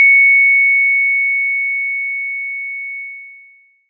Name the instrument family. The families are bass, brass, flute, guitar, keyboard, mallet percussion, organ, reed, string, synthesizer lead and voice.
mallet percussion